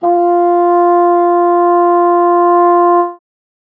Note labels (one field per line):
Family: reed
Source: acoustic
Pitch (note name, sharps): F4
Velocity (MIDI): 100